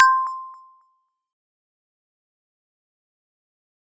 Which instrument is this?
acoustic mallet percussion instrument